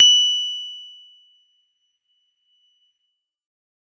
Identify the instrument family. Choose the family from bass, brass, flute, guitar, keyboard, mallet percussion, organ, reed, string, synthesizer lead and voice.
keyboard